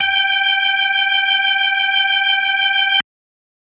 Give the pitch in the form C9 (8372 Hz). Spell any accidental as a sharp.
G5 (784 Hz)